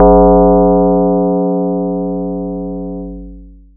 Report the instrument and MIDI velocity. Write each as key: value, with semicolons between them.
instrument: acoustic mallet percussion instrument; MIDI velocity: 127